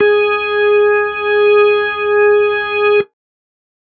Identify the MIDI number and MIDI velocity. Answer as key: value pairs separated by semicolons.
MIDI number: 68; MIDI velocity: 127